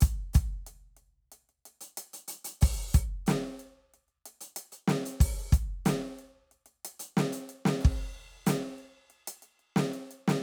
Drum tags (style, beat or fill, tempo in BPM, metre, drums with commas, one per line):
hip-hop
beat
92 BPM
4/4
crash, closed hi-hat, open hi-hat, hi-hat pedal, snare, kick